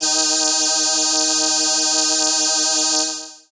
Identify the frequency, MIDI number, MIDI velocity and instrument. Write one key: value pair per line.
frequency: 155.6 Hz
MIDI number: 51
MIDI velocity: 25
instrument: synthesizer keyboard